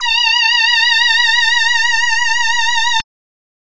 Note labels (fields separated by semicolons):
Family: voice; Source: synthesizer; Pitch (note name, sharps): A#5; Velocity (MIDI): 127